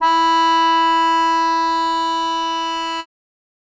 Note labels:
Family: reed; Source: acoustic; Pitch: E4; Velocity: 50

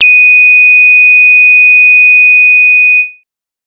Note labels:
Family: bass; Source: synthesizer; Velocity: 127; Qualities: bright, distorted

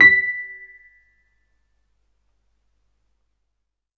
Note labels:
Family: keyboard; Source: electronic; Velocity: 100; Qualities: percussive

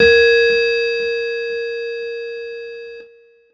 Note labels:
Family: keyboard; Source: electronic; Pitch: A#4; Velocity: 75; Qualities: bright, distorted

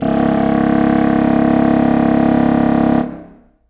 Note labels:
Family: reed; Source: acoustic; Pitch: C#1; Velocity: 127; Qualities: reverb

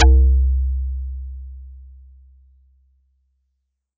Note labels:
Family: mallet percussion; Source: acoustic; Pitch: C2; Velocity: 50

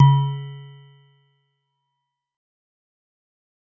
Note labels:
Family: mallet percussion; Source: acoustic; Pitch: C#3; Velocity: 100; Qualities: fast decay, percussive

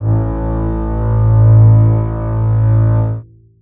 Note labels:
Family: string; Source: acoustic; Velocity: 50; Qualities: long release, reverb

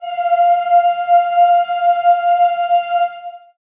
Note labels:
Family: voice; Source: acoustic; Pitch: F5; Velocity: 25; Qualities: reverb

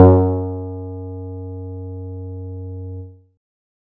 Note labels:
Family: guitar; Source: synthesizer; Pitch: F#2; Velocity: 127; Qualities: dark

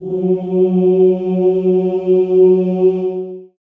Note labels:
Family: voice; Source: acoustic; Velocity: 100; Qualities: long release, reverb

